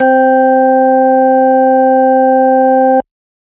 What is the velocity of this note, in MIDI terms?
100